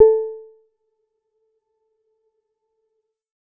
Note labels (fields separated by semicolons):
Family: keyboard; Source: electronic; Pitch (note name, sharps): A4; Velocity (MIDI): 25; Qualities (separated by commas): dark, percussive, reverb